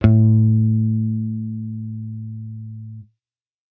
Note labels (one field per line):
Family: bass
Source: electronic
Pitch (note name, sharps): A2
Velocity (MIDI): 127